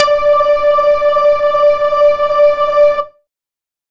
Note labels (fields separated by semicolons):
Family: bass; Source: synthesizer; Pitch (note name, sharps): D5; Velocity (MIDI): 127